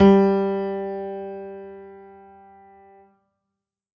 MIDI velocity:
127